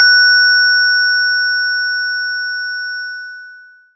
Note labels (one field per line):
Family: mallet percussion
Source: acoustic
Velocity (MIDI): 50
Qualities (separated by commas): bright, distorted, long release